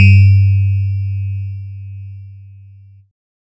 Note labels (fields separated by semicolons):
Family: keyboard; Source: electronic; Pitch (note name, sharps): G2; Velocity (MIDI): 100; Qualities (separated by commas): distorted